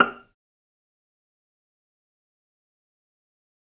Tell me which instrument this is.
acoustic string instrument